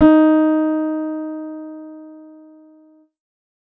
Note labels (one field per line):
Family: keyboard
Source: synthesizer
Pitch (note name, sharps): D#4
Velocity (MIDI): 75